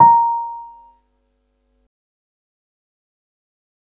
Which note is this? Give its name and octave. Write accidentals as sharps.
A#5